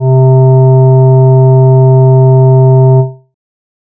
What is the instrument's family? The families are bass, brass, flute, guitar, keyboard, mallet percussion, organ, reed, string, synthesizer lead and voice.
flute